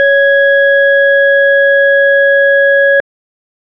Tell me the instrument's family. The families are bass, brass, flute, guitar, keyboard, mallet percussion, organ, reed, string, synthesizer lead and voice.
organ